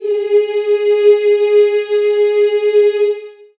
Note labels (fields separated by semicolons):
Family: voice; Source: acoustic; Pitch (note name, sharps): G#4; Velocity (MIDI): 75; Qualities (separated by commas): long release, reverb